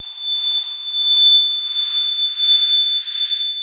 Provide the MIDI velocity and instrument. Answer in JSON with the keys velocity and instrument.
{"velocity": 50, "instrument": "electronic keyboard"}